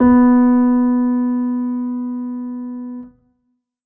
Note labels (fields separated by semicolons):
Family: keyboard; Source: acoustic; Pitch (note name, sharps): B3; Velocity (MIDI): 25; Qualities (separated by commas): reverb